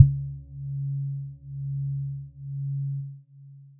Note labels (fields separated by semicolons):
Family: mallet percussion; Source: electronic; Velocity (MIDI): 25; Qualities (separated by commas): long release